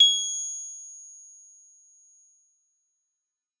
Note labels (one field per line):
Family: mallet percussion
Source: acoustic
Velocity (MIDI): 75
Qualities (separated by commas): bright